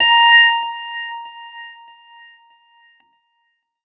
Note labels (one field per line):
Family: keyboard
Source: electronic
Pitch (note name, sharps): A#5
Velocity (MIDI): 127